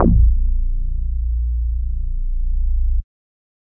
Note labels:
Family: bass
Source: synthesizer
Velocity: 100

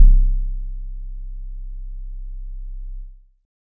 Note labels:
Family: guitar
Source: synthesizer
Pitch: C1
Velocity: 25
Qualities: dark

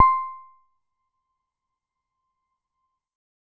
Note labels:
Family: keyboard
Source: electronic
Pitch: C6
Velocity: 25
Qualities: percussive, reverb

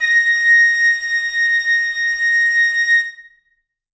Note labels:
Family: reed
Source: acoustic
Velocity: 100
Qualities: reverb

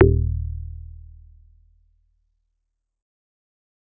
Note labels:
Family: bass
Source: synthesizer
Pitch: D#1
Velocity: 127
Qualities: dark

